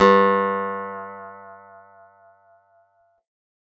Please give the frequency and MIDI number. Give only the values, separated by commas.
98 Hz, 43